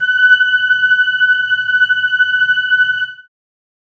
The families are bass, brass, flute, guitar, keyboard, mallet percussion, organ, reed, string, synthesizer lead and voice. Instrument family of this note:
keyboard